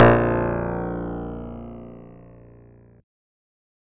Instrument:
synthesizer lead